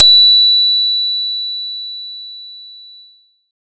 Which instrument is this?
acoustic guitar